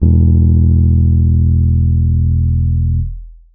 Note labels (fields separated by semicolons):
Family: keyboard; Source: electronic; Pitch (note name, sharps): E1; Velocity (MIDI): 75; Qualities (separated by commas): long release